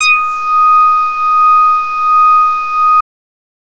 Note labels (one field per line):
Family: bass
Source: synthesizer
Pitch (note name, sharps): D#6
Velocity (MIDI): 25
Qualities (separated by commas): distorted